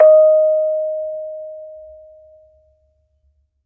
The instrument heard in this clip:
acoustic mallet percussion instrument